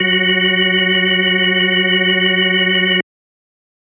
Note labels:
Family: organ; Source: electronic; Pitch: F#3; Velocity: 127

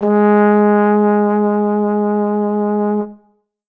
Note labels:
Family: brass; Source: acoustic; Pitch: G#3; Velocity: 50

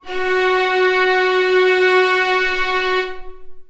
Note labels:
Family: string; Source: acoustic; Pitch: F#4; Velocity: 25; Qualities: long release, reverb

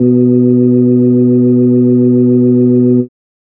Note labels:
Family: organ; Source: electronic; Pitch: B2; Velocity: 25

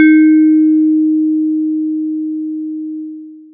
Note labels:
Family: mallet percussion; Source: electronic; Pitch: D#4; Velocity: 25; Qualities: long release, multiphonic

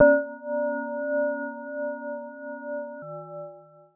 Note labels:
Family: mallet percussion; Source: synthesizer; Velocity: 100; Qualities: long release, multiphonic

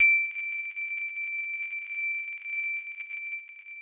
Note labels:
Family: guitar; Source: electronic; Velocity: 50; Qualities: bright, long release

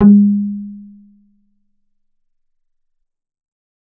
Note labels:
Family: bass; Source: synthesizer; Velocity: 50; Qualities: dark, reverb

